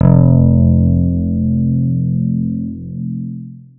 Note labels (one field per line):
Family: guitar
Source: electronic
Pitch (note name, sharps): F1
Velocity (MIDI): 25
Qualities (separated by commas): long release